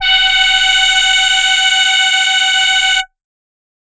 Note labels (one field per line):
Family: voice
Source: synthesizer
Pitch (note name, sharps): F#5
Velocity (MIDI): 127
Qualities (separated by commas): bright, multiphonic